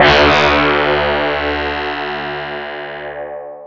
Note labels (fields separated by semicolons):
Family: mallet percussion; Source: electronic; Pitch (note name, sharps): D2; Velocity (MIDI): 75; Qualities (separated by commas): bright, distorted, long release, non-linear envelope